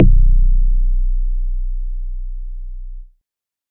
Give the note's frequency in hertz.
30.87 Hz